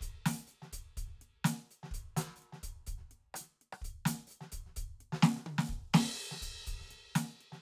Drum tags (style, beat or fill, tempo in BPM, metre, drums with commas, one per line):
Middle Eastern
beat
126 BPM
4/4
crash, closed hi-hat, open hi-hat, hi-hat pedal, snare, cross-stick, high tom, kick